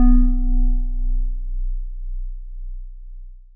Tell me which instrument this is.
acoustic mallet percussion instrument